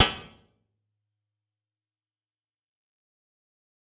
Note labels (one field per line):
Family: guitar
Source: electronic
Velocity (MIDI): 100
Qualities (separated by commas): fast decay, percussive, reverb